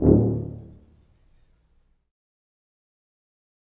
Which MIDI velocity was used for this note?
50